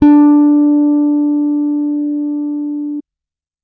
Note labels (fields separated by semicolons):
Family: bass; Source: electronic; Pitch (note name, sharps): D4; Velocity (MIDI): 75